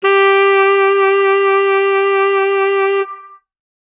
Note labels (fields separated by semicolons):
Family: reed; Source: acoustic; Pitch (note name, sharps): G4; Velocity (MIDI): 75